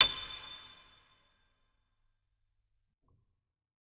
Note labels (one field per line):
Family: organ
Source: electronic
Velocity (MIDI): 100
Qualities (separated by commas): percussive, reverb